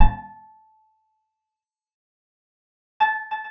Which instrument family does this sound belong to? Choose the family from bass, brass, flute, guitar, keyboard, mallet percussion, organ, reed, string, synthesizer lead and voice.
guitar